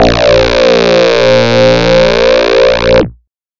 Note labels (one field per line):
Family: bass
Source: synthesizer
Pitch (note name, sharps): A#1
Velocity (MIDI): 127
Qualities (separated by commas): bright, distorted